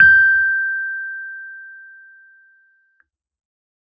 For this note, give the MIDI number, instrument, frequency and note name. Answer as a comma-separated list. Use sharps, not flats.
91, electronic keyboard, 1568 Hz, G6